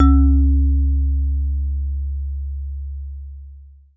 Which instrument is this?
acoustic mallet percussion instrument